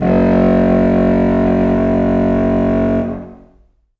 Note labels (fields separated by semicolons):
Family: reed; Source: acoustic; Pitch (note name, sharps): F#1; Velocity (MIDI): 100; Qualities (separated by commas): long release, reverb